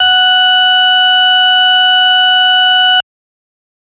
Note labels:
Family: organ; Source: electronic; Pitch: F#5; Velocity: 25

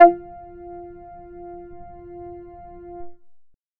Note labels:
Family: bass; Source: synthesizer; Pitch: F4; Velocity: 50; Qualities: distorted, percussive

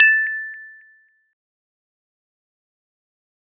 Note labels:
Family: mallet percussion; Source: acoustic; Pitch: A6; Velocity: 50; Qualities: fast decay, percussive

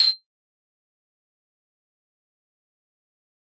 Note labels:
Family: guitar; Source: synthesizer; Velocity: 127; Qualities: bright, fast decay, percussive

